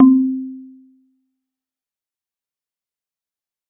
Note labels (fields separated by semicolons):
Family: mallet percussion; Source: acoustic; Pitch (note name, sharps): C4; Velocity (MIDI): 127; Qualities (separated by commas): fast decay, percussive